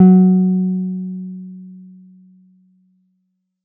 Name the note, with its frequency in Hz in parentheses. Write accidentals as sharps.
F#3 (185 Hz)